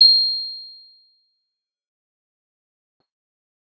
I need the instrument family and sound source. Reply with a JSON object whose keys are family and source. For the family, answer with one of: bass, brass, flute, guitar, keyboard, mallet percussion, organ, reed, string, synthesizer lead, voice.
{"family": "guitar", "source": "acoustic"}